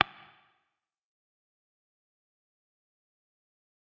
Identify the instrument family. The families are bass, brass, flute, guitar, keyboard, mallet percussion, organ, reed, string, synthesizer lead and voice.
guitar